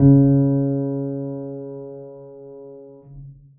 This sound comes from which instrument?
acoustic keyboard